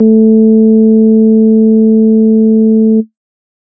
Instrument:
electronic organ